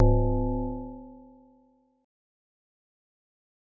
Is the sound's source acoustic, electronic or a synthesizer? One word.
acoustic